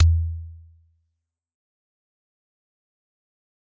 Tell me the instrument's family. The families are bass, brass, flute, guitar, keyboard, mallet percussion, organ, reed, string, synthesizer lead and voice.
mallet percussion